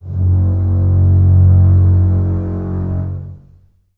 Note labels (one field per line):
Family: string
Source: acoustic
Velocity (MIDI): 50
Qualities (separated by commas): long release, reverb